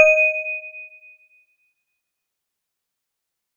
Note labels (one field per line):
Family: mallet percussion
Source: acoustic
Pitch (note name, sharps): D#5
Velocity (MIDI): 127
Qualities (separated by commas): fast decay